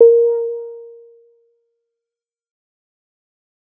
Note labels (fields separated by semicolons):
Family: bass; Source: synthesizer; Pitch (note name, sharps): A#4; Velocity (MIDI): 75; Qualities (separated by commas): fast decay